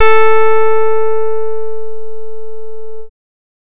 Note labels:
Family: bass; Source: synthesizer; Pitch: A4; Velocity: 127; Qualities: distorted

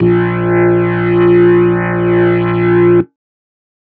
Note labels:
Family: organ; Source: electronic; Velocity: 75

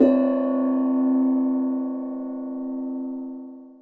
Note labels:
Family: mallet percussion; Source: acoustic; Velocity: 100; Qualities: long release

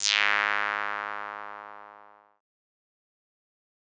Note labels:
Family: bass; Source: synthesizer; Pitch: G#2; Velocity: 127; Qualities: bright, distorted, fast decay

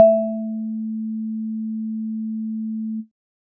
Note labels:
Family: keyboard; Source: electronic; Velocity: 50

